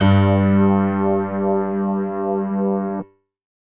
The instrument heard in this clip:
electronic keyboard